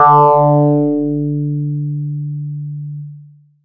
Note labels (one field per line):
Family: bass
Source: synthesizer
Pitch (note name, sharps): D3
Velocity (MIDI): 100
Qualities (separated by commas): distorted